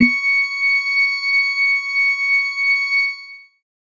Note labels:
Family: organ; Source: electronic; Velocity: 100; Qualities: reverb

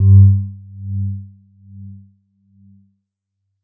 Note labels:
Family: mallet percussion; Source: electronic; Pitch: G2; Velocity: 50

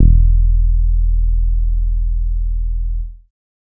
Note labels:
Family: bass; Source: synthesizer; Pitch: E1; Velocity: 25; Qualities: dark

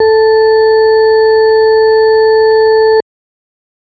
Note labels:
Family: organ; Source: electronic; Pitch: A4; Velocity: 127

